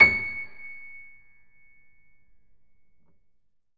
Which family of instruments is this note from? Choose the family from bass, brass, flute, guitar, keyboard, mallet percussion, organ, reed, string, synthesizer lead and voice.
keyboard